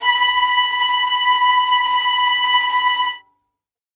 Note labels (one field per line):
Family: string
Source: acoustic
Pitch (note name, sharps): B5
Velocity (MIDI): 100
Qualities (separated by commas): bright, non-linear envelope, reverb